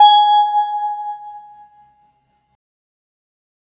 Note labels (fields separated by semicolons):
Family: organ; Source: electronic; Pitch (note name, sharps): G#5; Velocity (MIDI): 127; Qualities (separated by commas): fast decay